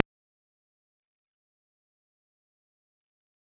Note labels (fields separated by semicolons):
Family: bass; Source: synthesizer; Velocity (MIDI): 127; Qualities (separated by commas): fast decay, percussive